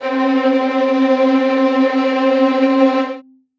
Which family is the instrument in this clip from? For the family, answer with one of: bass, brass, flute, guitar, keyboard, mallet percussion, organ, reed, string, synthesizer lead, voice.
string